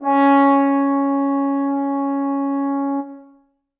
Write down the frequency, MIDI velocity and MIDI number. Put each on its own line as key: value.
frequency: 277.2 Hz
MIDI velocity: 50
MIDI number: 61